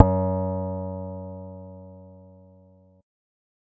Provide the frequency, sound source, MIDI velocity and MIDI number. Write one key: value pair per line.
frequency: 92.5 Hz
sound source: synthesizer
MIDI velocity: 127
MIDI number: 42